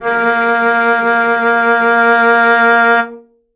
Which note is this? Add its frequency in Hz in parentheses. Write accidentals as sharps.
A#3 (233.1 Hz)